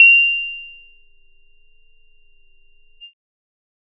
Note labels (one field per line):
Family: bass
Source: synthesizer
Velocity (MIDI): 100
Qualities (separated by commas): bright